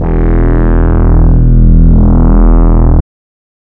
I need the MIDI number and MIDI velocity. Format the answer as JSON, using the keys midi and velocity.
{"midi": 28, "velocity": 100}